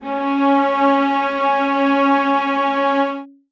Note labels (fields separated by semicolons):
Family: string; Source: acoustic; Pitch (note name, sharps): C#4; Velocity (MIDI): 75; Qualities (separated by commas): reverb